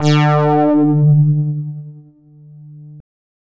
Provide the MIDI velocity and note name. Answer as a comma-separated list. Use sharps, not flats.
127, D3